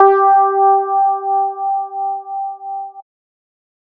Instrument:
synthesizer bass